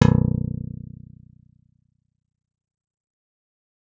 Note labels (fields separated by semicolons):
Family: guitar; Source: acoustic; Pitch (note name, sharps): B0; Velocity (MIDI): 50; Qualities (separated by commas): fast decay, reverb